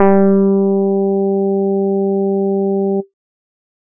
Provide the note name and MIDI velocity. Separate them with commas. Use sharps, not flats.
G3, 100